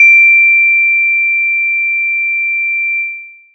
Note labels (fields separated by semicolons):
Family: mallet percussion; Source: acoustic; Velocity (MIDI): 100; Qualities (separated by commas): long release